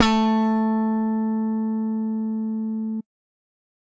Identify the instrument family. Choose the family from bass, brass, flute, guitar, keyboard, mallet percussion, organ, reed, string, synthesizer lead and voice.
bass